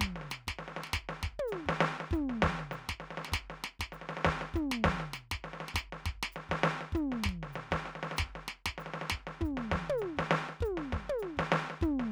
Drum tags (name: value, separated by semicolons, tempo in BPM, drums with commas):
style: New Orleans second line; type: beat; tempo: 99 BPM; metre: 4/4; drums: hi-hat pedal, snare, high tom, mid tom, floor tom, kick